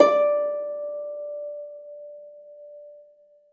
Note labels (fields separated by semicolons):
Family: string; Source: acoustic; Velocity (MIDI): 25; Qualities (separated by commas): reverb